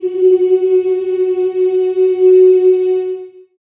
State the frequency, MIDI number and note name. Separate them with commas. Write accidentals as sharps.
370 Hz, 66, F#4